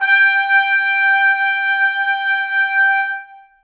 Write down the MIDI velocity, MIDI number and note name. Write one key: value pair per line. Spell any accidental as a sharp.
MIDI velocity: 100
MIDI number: 79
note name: G5